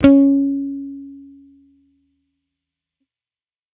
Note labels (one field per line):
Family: bass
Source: electronic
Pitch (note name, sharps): C#4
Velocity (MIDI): 127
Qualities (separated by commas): fast decay